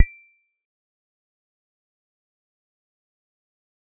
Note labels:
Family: guitar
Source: electronic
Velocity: 25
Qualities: fast decay, percussive, reverb

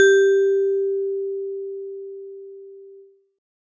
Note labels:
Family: mallet percussion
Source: acoustic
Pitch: G4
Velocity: 100

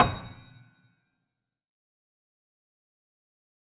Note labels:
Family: keyboard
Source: acoustic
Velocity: 50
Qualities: dark, fast decay, percussive

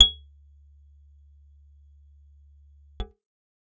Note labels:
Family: guitar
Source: acoustic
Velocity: 100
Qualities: bright, percussive

